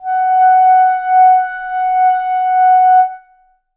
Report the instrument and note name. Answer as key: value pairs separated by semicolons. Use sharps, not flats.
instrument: acoustic reed instrument; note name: F#5